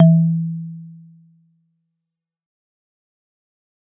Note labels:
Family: mallet percussion; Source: acoustic; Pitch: E3; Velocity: 25; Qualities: dark, fast decay

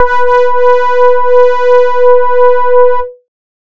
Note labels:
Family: bass; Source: synthesizer; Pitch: B4; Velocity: 50; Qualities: distorted

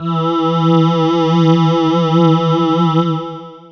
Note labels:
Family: voice; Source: synthesizer; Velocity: 25; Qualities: distorted, long release

